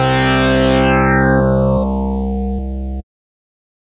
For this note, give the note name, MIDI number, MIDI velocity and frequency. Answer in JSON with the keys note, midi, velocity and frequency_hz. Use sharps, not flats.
{"note": "C2", "midi": 36, "velocity": 100, "frequency_hz": 65.41}